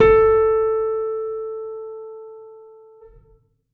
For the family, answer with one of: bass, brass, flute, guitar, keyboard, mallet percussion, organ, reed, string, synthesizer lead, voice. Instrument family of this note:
keyboard